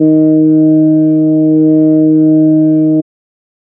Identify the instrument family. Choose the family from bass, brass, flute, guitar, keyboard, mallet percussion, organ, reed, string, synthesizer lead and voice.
organ